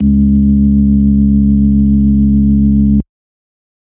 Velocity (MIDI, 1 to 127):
127